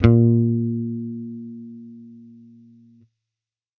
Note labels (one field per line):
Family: bass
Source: electronic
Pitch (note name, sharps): A#2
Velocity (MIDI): 100